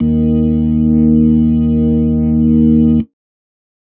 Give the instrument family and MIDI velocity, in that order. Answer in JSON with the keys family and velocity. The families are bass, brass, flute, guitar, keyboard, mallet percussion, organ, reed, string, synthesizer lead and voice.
{"family": "organ", "velocity": 50}